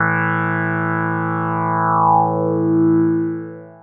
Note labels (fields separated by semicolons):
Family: synthesizer lead; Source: synthesizer; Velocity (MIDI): 100; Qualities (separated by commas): long release